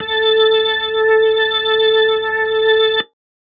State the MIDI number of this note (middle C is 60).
69